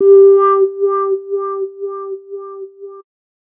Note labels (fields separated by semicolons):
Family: bass; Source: synthesizer; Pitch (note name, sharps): G4; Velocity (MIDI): 25; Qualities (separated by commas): distorted